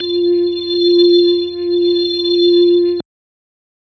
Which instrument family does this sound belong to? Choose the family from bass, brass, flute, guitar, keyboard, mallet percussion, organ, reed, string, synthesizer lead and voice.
organ